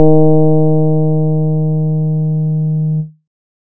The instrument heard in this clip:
electronic keyboard